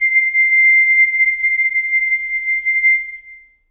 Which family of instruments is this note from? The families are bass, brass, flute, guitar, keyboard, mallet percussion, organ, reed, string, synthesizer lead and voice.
reed